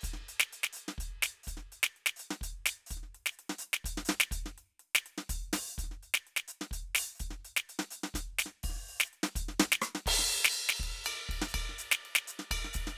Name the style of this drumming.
Latin